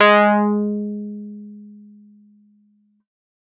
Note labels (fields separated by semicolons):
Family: keyboard; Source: electronic; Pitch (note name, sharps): G#3; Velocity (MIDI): 100; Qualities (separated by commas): distorted